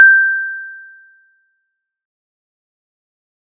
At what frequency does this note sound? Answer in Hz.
1568 Hz